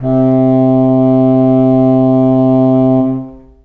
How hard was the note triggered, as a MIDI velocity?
50